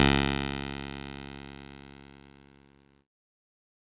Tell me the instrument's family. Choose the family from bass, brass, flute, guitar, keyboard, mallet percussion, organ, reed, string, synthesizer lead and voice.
keyboard